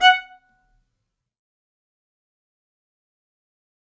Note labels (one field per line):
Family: string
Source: acoustic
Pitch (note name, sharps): F#5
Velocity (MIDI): 75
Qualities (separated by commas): fast decay, percussive, reverb